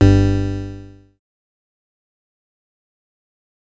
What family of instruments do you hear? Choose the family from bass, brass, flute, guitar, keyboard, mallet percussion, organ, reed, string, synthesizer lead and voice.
bass